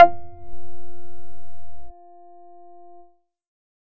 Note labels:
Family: bass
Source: synthesizer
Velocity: 50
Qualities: distorted

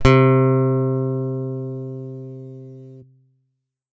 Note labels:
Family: guitar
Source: electronic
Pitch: C3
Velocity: 127

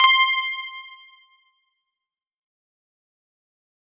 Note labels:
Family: guitar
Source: electronic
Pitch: C6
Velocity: 100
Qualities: fast decay

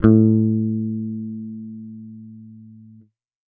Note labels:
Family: bass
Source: electronic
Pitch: A2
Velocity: 127

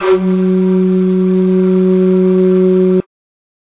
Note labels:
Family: flute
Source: acoustic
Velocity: 127

